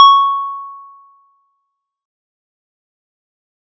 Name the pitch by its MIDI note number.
85